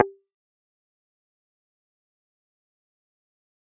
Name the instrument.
synthesizer bass